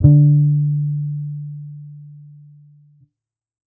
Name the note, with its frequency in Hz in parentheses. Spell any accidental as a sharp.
D3 (146.8 Hz)